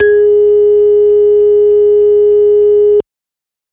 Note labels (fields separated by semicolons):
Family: organ; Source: electronic; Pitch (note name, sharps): G#4; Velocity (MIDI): 127